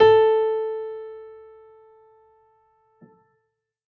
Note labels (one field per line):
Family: keyboard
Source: acoustic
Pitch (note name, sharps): A4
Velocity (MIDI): 75